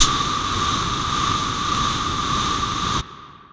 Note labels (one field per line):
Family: flute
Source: acoustic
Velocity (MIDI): 25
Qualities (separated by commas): distorted, long release